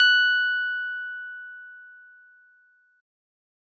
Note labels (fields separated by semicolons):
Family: keyboard; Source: acoustic; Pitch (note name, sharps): F#6; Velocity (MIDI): 127